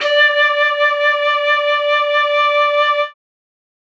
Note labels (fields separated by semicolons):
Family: flute; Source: acoustic; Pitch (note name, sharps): D5; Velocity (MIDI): 127